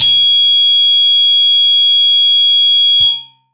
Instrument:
electronic guitar